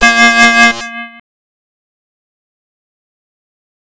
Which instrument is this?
synthesizer bass